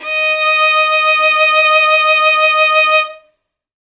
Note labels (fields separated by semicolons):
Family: string; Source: acoustic; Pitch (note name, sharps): D#5; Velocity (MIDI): 25; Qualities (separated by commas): bright